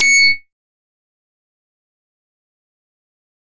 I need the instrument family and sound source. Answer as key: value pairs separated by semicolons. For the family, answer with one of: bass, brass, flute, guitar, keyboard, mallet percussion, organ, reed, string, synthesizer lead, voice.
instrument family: bass; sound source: synthesizer